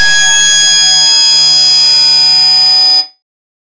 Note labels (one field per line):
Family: bass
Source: synthesizer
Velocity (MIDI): 127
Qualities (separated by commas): bright, distorted